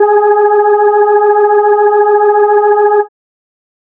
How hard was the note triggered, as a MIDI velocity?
25